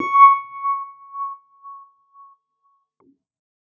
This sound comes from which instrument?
electronic keyboard